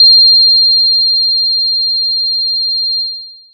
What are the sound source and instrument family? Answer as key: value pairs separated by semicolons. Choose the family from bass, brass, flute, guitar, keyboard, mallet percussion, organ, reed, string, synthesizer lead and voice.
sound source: acoustic; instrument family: mallet percussion